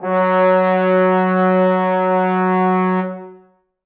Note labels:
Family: brass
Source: acoustic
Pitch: F#3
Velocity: 100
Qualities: reverb

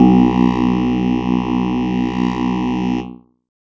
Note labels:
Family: keyboard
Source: electronic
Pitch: B1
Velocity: 127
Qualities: bright, distorted, multiphonic

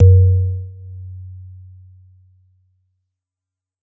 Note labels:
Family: mallet percussion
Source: acoustic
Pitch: F#2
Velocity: 127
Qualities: dark, non-linear envelope

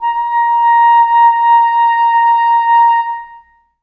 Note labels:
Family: reed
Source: acoustic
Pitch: A#5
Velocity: 25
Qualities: reverb

